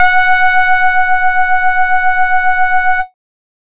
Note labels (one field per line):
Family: bass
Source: synthesizer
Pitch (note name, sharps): F#5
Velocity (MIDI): 75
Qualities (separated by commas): distorted, multiphonic, tempo-synced